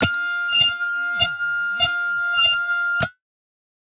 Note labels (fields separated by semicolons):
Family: guitar; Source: electronic; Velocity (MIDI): 100; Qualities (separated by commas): bright, distorted